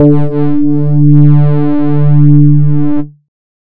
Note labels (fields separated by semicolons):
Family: bass; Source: synthesizer; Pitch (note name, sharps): D3; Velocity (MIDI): 25; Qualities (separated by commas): distorted